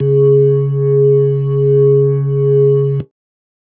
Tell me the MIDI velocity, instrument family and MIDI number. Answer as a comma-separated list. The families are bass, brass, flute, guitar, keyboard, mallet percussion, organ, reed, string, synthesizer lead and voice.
100, keyboard, 49